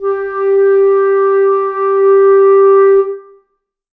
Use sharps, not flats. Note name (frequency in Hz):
G4 (392 Hz)